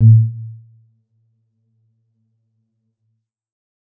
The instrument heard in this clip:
electronic keyboard